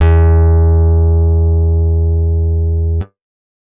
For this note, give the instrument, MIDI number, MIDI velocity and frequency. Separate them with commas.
acoustic guitar, 40, 50, 82.41 Hz